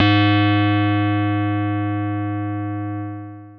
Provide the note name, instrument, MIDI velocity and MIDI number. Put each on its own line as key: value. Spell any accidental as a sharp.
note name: G#2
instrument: electronic keyboard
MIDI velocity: 75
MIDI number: 44